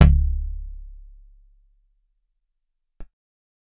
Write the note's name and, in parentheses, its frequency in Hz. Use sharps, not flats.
C#1 (34.65 Hz)